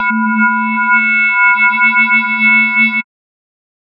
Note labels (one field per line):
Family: mallet percussion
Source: synthesizer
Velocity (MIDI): 75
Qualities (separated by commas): multiphonic, non-linear envelope